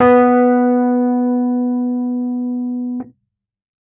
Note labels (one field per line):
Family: keyboard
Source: electronic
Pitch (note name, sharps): B3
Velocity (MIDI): 127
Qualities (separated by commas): dark